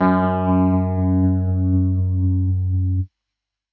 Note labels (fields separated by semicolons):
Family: keyboard; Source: electronic; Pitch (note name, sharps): F#2; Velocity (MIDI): 100; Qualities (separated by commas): distorted